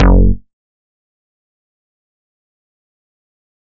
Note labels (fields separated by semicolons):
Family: bass; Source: synthesizer; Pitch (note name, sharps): F#1; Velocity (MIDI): 75; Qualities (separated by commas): fast decay, percussive